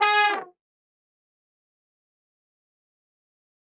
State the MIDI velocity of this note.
75